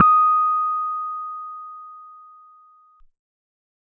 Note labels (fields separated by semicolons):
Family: keyboard; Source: electronic; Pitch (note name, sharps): D#6; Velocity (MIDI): 100